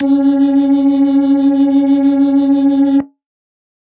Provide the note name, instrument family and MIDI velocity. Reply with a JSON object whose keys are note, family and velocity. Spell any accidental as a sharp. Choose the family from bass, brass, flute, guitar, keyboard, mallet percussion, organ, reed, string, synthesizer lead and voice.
{"note": "C#4", "family": "organ", "velocity": 25}